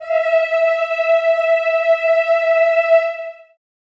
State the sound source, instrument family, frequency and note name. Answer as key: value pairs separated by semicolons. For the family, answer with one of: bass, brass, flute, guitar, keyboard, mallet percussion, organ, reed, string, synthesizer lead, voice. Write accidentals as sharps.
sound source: acoustic; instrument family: voice; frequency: 659.3 Hz; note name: E5